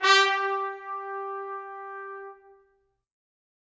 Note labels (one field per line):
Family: brass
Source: acoustic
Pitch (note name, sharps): G4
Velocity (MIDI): 100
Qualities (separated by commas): bright, reverb